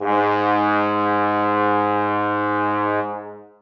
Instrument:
acoustic brass instrument